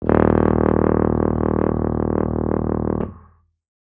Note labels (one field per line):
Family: brass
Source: acoustic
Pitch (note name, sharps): D#1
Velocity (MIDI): 75